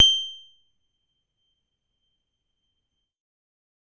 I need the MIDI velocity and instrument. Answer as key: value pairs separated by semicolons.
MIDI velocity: 75; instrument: electronic keyboard